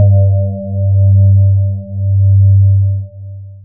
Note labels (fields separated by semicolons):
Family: voice; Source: synthesizer; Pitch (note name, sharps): G2; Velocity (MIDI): 50; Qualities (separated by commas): dark, long release